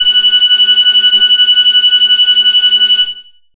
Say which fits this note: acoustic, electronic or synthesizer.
synthesizer